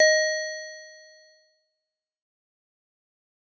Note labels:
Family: mallet percussion; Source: acoustic; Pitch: D#5; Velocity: 100; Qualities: fast decay

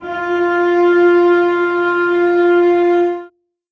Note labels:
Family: string; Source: acoustic; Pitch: F4; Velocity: 25; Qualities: reverb

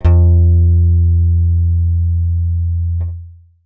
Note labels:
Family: bass; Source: synthesizer; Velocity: 50; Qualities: dark, long release

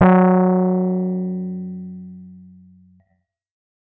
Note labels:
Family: keyboard; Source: electronic; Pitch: F#3; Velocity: 100; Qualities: distorted

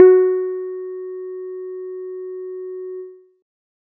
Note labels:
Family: guitar; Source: synthesizer; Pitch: F#4; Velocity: 50

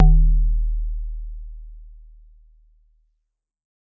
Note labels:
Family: mallet percussion; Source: acoustic; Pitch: D#1; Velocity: 100; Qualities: dark

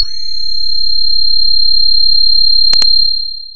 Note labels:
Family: voice; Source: synthesizer; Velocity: 25; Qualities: bright, long release

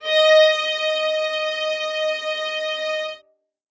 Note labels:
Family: string; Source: acoustic; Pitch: D#5; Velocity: 127; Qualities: reverb

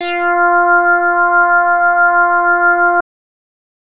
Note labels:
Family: bass; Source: synthesizer; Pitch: F4; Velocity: 25; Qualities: distorted

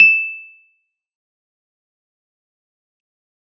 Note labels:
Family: keyboard; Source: electronic; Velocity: 100; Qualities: fast decay, percussive

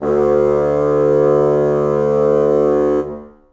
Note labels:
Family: reed; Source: acoustic; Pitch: D2; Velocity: 127; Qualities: reverb

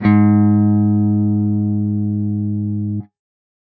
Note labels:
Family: guitar; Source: electronic; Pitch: G#2; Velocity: 50; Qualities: distorted

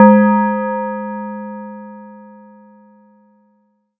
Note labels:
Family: mallet percussion; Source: acoustic; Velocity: 25; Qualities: multiphonic

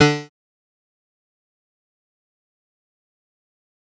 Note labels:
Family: bass; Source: synthesizer; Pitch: D3; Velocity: 100; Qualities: bright, distorted, fast decay, percussive

